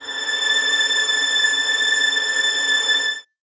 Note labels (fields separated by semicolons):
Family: string; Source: acoustic; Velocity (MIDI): 25; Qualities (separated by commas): reverb